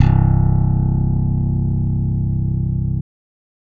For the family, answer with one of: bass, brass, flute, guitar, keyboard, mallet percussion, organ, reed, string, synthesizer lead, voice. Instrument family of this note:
bass